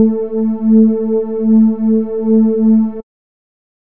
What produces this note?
synthesizer bass